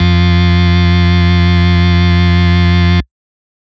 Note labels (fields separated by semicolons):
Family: organ; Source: electronic; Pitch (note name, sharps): F2; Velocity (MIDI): 127; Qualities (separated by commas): distorted